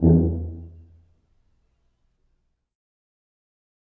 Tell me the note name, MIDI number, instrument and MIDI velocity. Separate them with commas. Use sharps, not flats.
E2, 40, acoustic brass instrument, 25